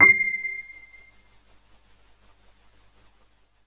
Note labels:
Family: keyboard; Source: electronic; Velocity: 25

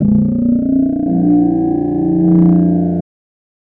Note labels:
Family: voice; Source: synthesizer; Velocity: 100; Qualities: distorted

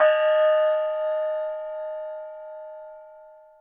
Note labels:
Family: mallet percussion; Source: acoustic; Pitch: D#5; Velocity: 127

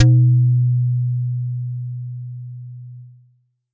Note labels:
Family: bass; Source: synthesizer; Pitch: B2; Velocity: 75; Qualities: distorted

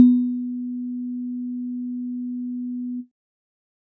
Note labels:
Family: keyboard; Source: electronic; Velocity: 25

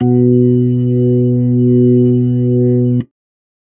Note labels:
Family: organ; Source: electronic; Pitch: B2; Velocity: 50

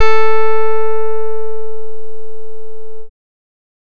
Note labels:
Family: bass; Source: synthesizer; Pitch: A4; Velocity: 100; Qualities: distorted

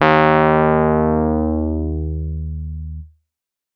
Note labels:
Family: keyboard; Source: electronic; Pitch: D#2; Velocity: 100; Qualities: distorted

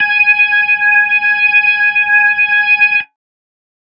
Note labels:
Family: organ; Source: electronic; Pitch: G#5; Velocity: 25

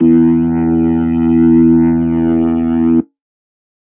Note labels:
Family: organ; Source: electronic; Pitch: E2; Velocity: 75; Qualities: distorted

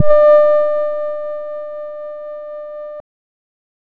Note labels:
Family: bass; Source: synthesizer; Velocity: 50; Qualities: dark, distorted, non-linear envelope

